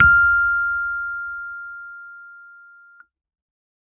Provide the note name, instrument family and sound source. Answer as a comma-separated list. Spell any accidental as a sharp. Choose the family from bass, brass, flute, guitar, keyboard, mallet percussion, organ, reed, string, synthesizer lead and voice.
F6, keyboard, electronic